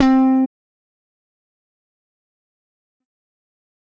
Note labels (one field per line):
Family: bass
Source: electronic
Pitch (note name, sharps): C4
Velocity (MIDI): 75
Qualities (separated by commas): bright, fast decay